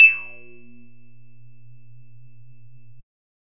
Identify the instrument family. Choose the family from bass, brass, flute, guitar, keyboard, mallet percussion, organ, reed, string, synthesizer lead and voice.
bass